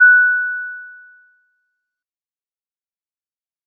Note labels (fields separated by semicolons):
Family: mallet percussion; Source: acoustic; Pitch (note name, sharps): F#6; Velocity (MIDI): 25; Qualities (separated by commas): fast decay